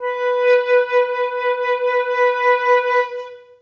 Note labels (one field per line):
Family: flute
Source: acoustic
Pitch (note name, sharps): B4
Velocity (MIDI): 25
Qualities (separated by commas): long release, reverb